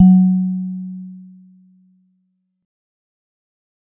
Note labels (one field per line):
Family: mallet percussion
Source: acoustic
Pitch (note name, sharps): F#3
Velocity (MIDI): 50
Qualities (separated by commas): fast decay